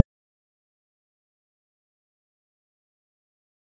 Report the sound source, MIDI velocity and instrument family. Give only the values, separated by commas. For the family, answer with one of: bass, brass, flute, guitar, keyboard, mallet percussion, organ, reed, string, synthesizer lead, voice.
electronic, 25, mallet percussion